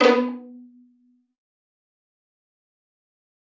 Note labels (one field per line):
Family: string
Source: acoustic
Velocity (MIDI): 50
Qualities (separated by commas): bright, fast decay, percussive, reverb